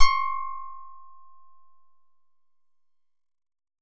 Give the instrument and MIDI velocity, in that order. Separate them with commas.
synthesizer guitar, 25